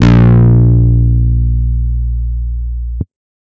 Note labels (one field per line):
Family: guitar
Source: electronic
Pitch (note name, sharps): A#1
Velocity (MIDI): 75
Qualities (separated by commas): bright, distorted